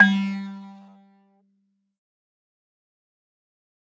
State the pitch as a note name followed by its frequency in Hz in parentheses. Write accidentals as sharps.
G3 (196 Hz)